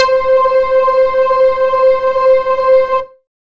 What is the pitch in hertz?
523.3 Hz